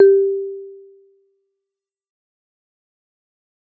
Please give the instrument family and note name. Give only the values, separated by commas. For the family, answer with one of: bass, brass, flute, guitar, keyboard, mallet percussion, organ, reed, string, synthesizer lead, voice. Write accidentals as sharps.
mallet percussion, G4